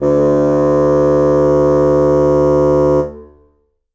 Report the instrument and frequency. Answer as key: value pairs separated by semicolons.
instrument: acoustic reed instrument; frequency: 73.42 Hz